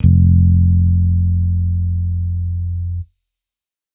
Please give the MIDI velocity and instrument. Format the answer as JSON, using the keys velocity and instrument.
{"velocity": 50, "instrument": "electronic bass"}